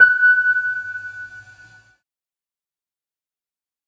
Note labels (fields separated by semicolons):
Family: keyboard; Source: electronic; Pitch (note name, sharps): F#6; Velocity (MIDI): 100; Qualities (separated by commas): fast decay